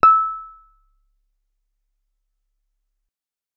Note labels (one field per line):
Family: guitar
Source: acoustic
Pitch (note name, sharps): E6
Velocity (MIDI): 25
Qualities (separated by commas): percussive